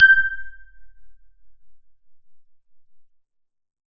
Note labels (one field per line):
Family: synthesizer lead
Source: synthesizer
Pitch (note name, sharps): G6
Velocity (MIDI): 75